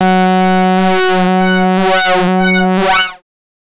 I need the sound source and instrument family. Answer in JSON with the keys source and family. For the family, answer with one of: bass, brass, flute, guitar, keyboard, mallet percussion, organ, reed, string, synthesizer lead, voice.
{"source": "synthesizer", "family": "bass"}